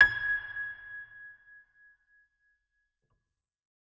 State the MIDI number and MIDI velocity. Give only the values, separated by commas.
92, 127